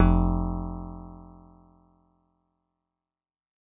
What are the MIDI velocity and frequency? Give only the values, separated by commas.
75, 43.65 Hz